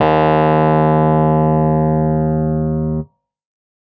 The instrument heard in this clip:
electronic keyboard